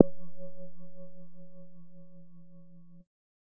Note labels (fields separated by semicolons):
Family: bass; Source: synthesizer; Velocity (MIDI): 25; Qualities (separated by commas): dark, distorted